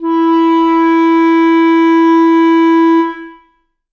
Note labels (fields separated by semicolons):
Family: reed; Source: acoustic; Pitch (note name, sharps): E4; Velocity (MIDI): 75; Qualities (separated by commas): reverb